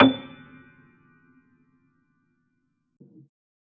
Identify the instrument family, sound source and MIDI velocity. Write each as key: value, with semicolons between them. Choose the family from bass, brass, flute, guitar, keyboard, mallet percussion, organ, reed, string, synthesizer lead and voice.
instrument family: keyboard; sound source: acoustic; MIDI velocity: 75